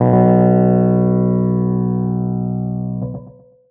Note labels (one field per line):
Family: keyboard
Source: electronic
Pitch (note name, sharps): B1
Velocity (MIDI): 100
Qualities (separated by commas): distorted, tempo-synced